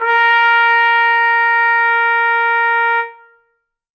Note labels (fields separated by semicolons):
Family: brass; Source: acoustic; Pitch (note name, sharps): A#4; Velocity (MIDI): 75; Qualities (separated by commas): reverb